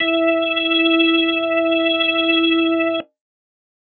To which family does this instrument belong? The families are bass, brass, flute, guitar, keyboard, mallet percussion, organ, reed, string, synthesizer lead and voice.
organ